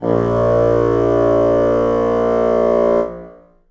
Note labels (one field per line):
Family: reed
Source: acoustic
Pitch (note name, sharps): A#1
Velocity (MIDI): 75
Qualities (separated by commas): reverb